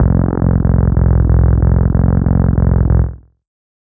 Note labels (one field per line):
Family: bass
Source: synthesizer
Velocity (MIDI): 50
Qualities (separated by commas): distorted, tempo-synced